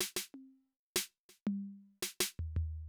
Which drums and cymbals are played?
snare, high tom, mid tom and floor tom